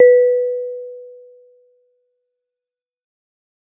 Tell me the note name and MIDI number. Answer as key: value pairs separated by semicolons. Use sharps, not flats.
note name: B4; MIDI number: 71